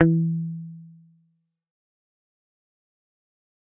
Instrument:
electronic guitar